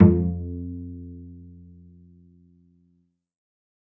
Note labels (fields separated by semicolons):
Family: string; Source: acoustic; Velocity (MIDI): 100; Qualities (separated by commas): dark, reverb